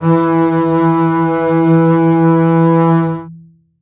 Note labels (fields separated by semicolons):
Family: string; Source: acoustic; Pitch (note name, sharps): E3; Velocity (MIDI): 100; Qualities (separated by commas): long release, reverb